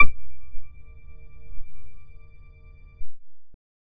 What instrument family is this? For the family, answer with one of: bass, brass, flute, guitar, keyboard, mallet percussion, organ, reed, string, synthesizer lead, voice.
bass